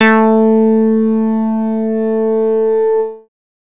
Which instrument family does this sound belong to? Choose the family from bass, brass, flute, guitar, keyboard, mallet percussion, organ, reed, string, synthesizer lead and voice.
bass